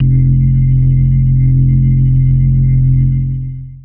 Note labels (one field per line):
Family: organ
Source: electronic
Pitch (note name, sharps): F1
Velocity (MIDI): 127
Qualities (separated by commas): dark, distorted, long release